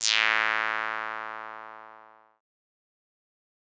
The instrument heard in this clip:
synthesizer bass